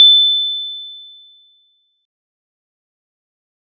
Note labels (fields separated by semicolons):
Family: keyboard; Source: electronic; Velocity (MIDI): 25; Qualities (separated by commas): bright, distorted, fast decay